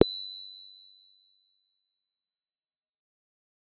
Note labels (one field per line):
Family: keyboard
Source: electronic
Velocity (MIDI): 50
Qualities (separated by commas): bright, fast decay